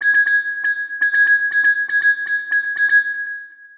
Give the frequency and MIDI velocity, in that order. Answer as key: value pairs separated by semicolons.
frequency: 1661 Hz; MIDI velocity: 100